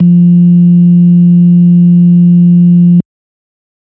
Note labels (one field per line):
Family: organ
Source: electronic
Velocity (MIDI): 100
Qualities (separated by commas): dark